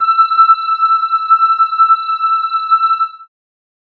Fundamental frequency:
1319 Hz